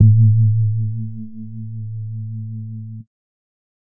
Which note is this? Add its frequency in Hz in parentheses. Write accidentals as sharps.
A2 (110 Hz)